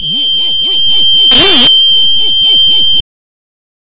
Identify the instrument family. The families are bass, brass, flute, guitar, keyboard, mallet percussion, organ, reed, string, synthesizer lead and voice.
reed